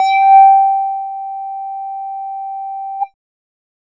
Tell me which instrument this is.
synthesizer bass